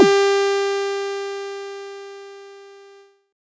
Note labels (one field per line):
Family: bass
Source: synthesizer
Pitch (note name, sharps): G4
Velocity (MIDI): 50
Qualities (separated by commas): bright, distorted